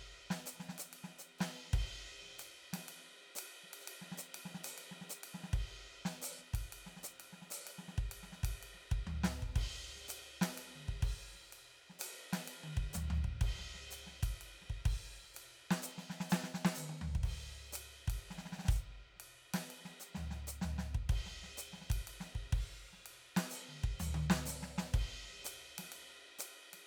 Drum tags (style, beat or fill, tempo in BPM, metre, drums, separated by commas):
jazz, beat, 125 BPM, 4/4, crash, ride, open hi-hat, hi-hat pedal, snare, high tom, floor tom, kick